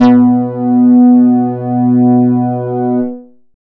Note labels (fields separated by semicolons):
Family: bass; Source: synthesizer; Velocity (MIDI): 75; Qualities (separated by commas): distorted